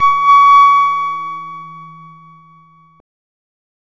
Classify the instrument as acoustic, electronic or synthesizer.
synthesizer